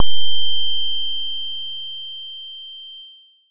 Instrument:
synthesizer bass